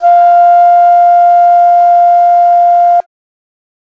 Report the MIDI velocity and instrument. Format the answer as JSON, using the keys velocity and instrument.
{"velocity": 75, "instrument": "acoustic flute"}